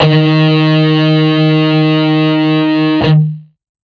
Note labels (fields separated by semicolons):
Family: guitar; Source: electronic; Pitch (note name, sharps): D#3; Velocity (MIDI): 75; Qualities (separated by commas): distorted, long release